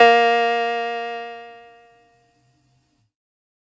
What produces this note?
electronic keyboard